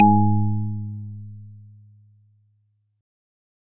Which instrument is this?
electronic organ